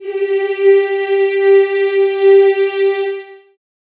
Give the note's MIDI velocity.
75